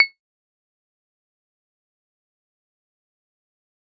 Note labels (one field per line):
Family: guitar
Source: synthesizer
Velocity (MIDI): 25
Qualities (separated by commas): fast decay, percussive